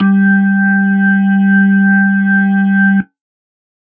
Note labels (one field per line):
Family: organ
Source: electronic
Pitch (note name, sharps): G3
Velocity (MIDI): 100